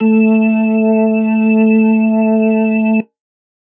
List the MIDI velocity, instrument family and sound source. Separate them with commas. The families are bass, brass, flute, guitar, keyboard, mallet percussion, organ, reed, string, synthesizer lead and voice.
127, organ, electronic